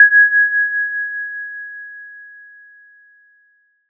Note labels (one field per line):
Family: mallet percussion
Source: acoustic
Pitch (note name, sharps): G#6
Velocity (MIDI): 25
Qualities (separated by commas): bright, multiphonic